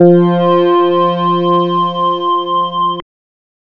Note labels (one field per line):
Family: bass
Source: synthesizer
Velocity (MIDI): 75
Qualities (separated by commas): distorted, multiphonic